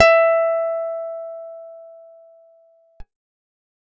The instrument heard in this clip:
acoustic guitar